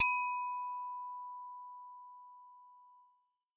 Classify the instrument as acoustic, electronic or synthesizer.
synthesizer